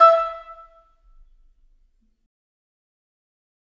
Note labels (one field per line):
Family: reed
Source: acoustic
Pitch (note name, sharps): E5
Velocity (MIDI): 50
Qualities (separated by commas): fast decay, percussive, reverb